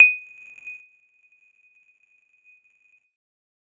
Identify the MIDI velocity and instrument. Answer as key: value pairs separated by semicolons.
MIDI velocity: 50; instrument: electronic mallet percussion instrument